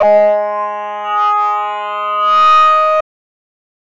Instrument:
synthesizer voice